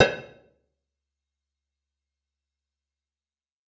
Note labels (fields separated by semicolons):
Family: guitar; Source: electronic; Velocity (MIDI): 25; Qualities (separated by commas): fast decay, percussive, reverb